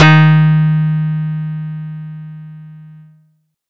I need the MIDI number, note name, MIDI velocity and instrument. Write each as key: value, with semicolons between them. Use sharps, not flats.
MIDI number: 51; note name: D#3; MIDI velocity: 75; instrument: acoustic guitar